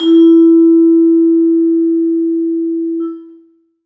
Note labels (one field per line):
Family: mallet percussion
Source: acoustic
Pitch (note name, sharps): E4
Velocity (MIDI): 75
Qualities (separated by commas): long release, reverb